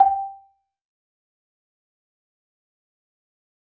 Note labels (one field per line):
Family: mallet percussion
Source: acoustic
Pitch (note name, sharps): G5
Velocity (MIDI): 50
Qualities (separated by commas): fast decay, percussive, reverb